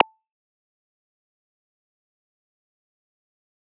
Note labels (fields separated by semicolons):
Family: bass; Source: synthesizer; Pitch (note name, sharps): A5; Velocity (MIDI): 127; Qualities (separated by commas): fast decay, percussive